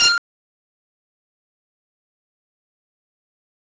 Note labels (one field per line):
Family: bass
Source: synthesizer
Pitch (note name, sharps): F6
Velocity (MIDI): 75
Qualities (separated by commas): fast decay, percussive